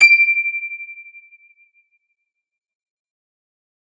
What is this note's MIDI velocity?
50